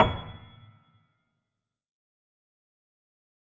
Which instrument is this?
acoustic keyboard